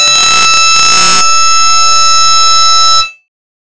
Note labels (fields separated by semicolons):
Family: bass; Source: synthesizer; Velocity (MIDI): 75